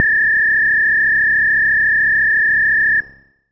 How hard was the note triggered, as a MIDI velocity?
25